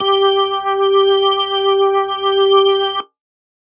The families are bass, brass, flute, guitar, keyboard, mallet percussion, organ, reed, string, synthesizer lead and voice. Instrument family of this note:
organ